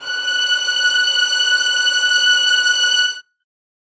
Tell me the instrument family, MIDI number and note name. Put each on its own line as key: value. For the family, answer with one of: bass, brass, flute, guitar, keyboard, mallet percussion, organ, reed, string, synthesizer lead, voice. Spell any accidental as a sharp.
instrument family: string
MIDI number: 90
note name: F#6